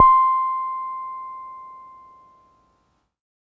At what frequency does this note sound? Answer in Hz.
1047 Hz